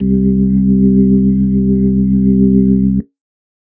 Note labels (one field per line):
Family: organ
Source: electronic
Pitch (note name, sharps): C2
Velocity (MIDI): 127